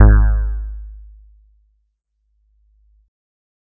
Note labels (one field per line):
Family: keyboard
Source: electronic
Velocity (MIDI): 100